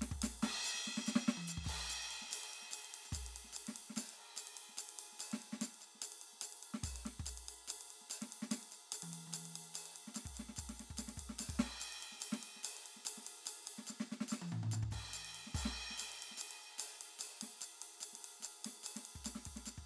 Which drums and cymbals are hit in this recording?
crash, ride, percussion, snare, high tom, floor tom and kick